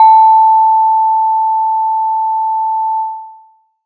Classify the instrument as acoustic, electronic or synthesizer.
acoustic